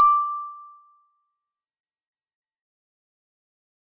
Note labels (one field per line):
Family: mallet percussion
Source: acoustic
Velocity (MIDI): 75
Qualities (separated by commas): fast decay